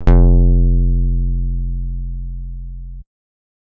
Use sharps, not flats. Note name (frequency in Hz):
F1 (43.65 Hz)